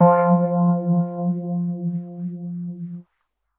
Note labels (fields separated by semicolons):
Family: keyboard; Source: electronic; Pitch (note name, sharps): F3; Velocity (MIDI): 75; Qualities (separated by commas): non-linear envelope